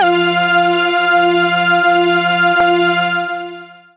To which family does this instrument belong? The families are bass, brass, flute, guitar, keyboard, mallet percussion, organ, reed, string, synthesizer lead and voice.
synthesizer lead